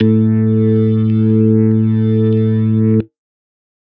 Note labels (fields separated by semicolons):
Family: organ; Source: electronic; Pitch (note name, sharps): A2; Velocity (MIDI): 75